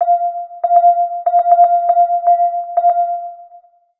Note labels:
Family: mallet percussion; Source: synthesizer; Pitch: F5; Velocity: 75; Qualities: long release, multiphonic, percussive, tempo-synced

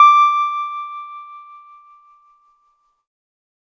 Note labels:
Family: keyboard; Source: electronic; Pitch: D6; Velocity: 100

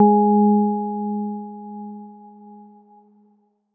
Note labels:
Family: keyboard; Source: electronic; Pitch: G#3; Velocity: 127; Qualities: dark

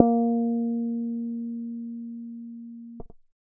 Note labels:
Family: bass; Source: synthesizer; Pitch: A#3; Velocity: 50; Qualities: dark, reverb

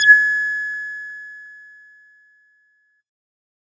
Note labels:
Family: bass; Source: synthesizer; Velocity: 100; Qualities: bright, distorted

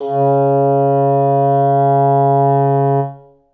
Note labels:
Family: reed; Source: acoustic; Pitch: C#3; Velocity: 50; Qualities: reverb

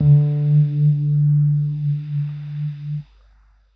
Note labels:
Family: keyboard; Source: electronic; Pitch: D3; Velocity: 25; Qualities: dark

